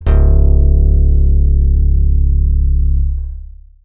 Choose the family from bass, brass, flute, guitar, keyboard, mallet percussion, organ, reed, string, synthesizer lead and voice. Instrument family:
bass